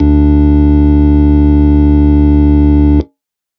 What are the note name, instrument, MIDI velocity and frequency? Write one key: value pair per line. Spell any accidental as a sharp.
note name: D2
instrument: electronic organ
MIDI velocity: 127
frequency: 73.42 Hz